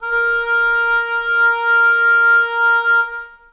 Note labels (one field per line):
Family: reed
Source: acoustic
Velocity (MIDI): 100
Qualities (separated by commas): reverb